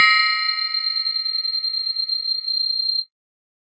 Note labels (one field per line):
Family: mallet percussion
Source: electronic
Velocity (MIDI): 25